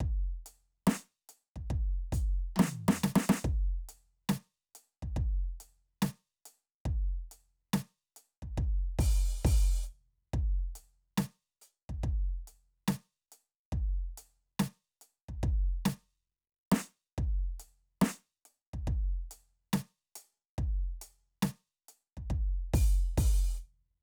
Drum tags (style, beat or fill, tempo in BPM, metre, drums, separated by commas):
hip-hop, beat, 70 BPM, 4/4, crash, ride, closed hi-hat, open hi-hat, hi-hat pedal, snare, high tom, kick